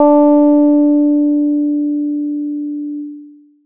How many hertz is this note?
293.7 Hz